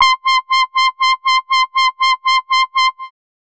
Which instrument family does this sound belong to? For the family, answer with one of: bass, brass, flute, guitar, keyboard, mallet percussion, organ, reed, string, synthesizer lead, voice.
bass